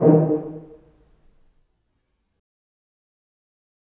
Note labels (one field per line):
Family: brass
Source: acoustic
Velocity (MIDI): 25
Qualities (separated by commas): dark, fast decay, percussive, reverb